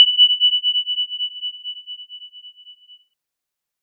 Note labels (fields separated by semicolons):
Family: keyboard; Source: synthesizer; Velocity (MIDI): 50; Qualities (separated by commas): bright